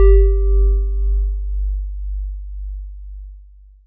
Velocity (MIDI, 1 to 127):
25